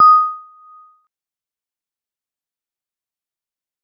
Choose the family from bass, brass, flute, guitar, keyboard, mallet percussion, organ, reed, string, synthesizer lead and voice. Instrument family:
mallet percussion